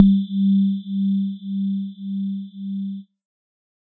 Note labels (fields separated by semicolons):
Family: synthesizer lead; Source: synthesizer; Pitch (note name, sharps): G3; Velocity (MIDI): 50